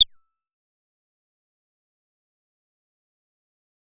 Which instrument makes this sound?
synthesizer bass